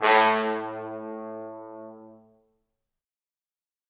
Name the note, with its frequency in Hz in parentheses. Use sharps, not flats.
A2 (110 Hz)